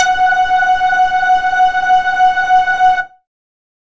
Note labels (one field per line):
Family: bass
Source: synthesizer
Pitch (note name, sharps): F#5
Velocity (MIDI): 75